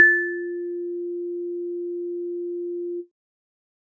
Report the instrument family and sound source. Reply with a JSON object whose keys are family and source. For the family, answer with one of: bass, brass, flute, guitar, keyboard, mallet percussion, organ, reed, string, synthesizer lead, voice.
{"family": "keyboard", "source": "electronic"}